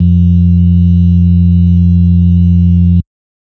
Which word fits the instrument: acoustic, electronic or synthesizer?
electronic